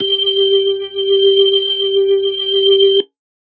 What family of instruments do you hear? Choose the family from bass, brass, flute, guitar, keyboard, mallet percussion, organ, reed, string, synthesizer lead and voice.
organ